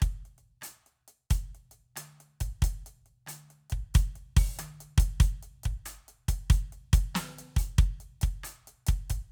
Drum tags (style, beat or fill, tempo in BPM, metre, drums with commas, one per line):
rock
beat
92 BPM
4/4
closed hi-hat, open hi-hat, hi-hat pedal, snare, cross-stick, high tom, kick